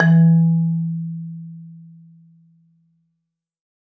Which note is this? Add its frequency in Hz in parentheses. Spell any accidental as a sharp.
E3 (164.8 Hz)